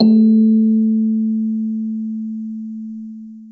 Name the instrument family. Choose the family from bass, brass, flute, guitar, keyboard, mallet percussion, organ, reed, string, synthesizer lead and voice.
mallet percussion